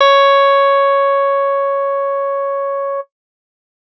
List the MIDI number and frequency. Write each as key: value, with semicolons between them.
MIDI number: 73; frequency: 554.4 Hz